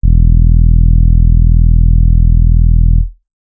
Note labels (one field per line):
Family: keyboard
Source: electronic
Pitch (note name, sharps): E1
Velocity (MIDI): 25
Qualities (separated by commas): dark